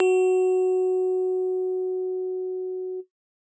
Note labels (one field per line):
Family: keyboard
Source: acoustic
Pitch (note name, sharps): F#4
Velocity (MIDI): 75